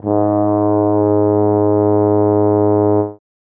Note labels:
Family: brass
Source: acoustic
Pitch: G#2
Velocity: 75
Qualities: dark

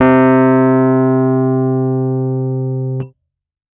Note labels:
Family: keyboard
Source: electronic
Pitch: C3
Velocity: 127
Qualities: dark

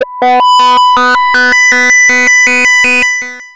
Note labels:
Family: bass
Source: synthesizer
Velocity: 25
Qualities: bright, distorted, long release, multiphonic, tempo-synced

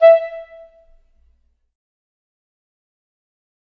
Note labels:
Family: reed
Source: acoustic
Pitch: E5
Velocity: 50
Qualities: fast decay, percussive, reverb

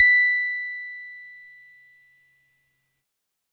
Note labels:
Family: keyboard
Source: electronic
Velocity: 50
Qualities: bright, distorted

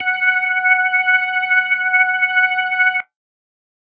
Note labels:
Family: organ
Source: electronic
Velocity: 50

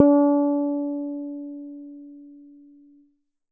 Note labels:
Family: bass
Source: synthesizer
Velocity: 127

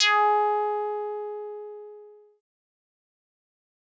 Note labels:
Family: synthesizer lead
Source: synthesizer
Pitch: G#4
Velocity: 127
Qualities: distorted, fast decay

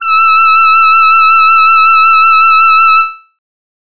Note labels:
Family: voice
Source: synthesizer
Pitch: E6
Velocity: 50

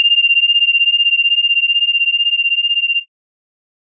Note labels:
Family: organ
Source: electronic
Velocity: 75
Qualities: bright

